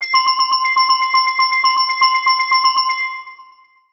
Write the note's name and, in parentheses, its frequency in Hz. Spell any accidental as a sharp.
C6 (1047 Hz)